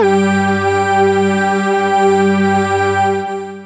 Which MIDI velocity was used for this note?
100